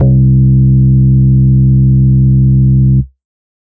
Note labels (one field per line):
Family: organ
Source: electronic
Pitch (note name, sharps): C2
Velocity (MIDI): 75